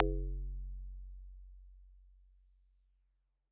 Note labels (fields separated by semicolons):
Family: guitar; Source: synthesizer; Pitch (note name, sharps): F#1; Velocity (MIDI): 127; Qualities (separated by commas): dark